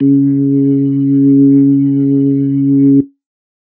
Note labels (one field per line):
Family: organ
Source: electronic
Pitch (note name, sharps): C#3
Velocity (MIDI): 50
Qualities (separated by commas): dark